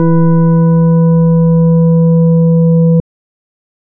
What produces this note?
electronic organ